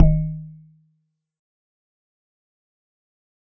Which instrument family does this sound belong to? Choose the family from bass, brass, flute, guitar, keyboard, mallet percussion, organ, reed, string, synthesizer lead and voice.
mallet percussion